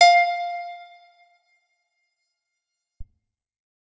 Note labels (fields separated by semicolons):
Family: guitar; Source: electronic; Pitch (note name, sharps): F5; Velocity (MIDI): 127; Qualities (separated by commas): bright, reverb